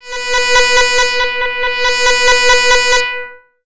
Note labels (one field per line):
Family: bass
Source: synthesizer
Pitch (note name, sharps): B4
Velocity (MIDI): 127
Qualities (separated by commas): bright, distorted, tempo-synced